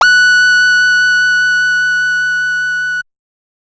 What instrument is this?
synthesizer bass